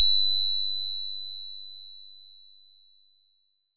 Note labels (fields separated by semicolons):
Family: bass; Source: synthesizer; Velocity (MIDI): 50; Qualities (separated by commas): bright, distorted